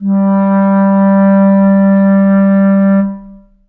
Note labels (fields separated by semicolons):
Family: reed; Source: acoustic; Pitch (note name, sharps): G3; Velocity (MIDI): 75; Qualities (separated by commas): dark, long release, reverb